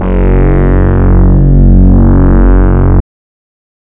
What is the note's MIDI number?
30